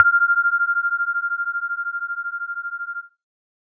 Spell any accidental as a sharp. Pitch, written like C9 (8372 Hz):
F6 (1397 Hz)